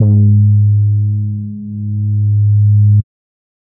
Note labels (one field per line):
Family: bass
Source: synthesizer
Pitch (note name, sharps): G#2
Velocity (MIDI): 50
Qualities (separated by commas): dark